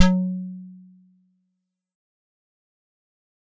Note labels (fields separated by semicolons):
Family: keyboard; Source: acoustic; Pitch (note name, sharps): F#3; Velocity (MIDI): 50; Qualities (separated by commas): fast decay, percussive